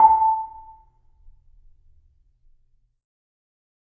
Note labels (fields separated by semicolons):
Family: mallet percussion; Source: acoustic; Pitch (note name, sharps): A5; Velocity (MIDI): 75; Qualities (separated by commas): percussive, reverb